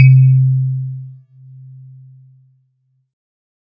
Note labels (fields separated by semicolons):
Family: keyboard; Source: synthesizer; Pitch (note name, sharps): C3; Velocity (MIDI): 127